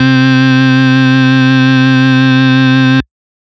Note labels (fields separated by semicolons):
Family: organ; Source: electronic; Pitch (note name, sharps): C3; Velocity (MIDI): 100; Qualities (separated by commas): distorted